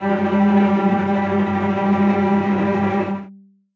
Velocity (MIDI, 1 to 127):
100